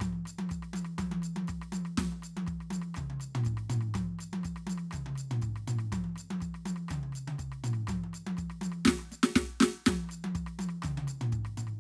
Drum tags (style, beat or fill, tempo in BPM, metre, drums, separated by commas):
Latin, beat, 122 BPM, 4/4, percussion, snare, cross-stick, high tom, mid tom, floor tom, kick